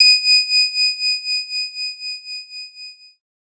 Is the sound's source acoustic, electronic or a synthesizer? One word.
electronic